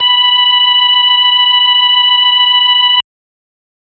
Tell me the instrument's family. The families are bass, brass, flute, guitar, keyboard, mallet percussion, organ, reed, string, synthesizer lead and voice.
organ